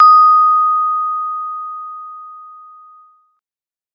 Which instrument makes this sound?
acoustic mallet percussion instrument